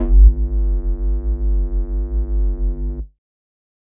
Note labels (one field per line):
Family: flute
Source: synthesizer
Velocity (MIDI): 50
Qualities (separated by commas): distorted